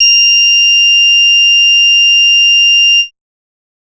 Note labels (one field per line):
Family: bass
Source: synthesizer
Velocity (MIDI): 25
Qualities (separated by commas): multiphonic